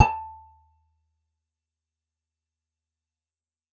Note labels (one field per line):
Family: guitar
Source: acoustic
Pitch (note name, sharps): A5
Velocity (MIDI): 50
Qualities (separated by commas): fast decay, percussive